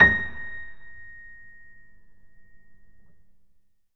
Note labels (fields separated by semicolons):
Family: keyboard; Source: acoustic; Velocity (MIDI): 75; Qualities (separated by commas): reverb